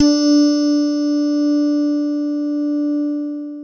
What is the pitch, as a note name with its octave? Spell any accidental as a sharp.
D4